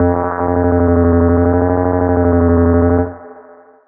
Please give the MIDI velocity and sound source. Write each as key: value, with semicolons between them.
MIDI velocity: 25; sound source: synthesizer